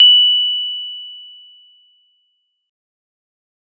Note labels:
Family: mallet percussion; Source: acoustic; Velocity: 25; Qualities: bright

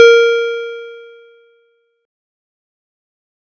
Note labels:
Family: keyboard; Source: electronic; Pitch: A#4; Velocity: 25; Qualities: distorted, fast decay

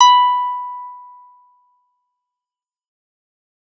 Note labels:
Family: bass; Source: synthesizer; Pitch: B5; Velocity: 127; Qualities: fast decay

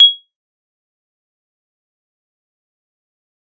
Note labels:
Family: mallet percussion; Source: electronic; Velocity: 127; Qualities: bright, fast decay, percussive

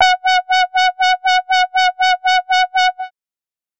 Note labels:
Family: bass; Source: synthesizer; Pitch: F#5; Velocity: 127; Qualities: bright, distorted, tempo-synced

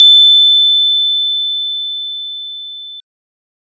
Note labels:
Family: organ; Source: electronic; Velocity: 25; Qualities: bright

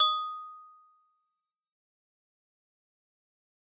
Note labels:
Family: mallet percussion; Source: acoustic; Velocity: 127; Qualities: fast decay, percussive

